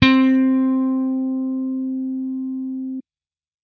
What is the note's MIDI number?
60